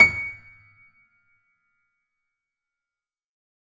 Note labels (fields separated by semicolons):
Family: keyboard; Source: acoustic; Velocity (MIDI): 127; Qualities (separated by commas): fast decay, percussive